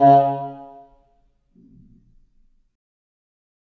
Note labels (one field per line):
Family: reed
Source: acoustic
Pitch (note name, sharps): C#3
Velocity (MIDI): 75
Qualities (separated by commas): percussive, reverb